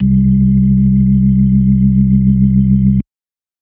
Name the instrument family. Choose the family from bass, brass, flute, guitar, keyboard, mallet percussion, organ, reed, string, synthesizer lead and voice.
organ